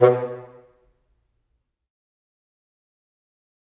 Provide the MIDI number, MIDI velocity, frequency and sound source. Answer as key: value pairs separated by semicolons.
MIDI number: 47; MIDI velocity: 25; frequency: 123.5 Hz; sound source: acoustic